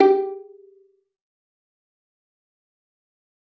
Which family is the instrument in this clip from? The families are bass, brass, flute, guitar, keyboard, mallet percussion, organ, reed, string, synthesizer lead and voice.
string